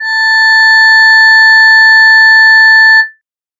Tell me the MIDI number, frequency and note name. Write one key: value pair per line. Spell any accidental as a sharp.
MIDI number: 81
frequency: 880 Hz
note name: A5